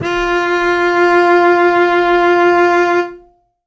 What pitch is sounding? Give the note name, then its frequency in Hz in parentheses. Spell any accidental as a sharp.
F4 (349.2 Hz)